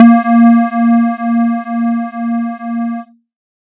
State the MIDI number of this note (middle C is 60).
58